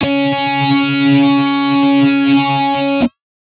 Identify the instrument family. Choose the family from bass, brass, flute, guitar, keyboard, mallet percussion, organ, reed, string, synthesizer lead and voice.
guitar